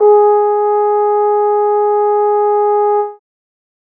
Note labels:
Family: brass; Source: acoustic; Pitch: G#4; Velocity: 25

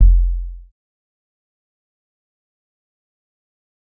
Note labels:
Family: bass; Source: synthesizer; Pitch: F1; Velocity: 75; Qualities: dark, fast decay, percussive

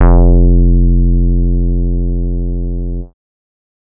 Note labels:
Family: bass; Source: synthesizer; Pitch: F1; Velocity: 75; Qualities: dark

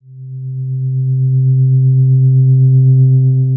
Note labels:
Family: guitar; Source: electronic; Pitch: C3; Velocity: 100; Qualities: dark, long release

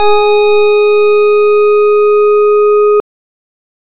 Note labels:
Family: organ; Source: electronic; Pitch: G#4; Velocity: 127

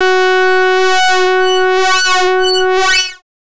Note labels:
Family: bass; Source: synthesizer; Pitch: F#4; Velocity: 25; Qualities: distorted, non-linear envelope

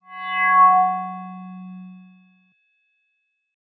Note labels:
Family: mallet percussion; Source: electronic; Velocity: 25; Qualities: bright

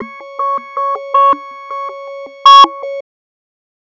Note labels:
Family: bass; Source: synthesizer; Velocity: 127; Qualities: tempo-synced

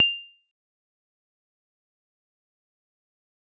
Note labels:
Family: mallet percussion; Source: acoustic; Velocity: 75; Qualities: bright, fast decay, percussive

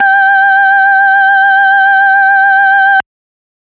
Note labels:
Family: organ; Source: electronic; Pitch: G5; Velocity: 25

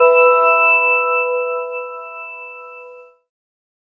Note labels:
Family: keyboard; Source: synthesizer; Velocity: 127

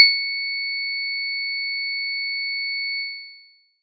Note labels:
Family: mallet percussion; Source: acoustic; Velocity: 127

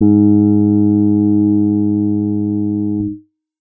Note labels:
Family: guitar; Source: electronic; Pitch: G#2; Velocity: 25; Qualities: reverb

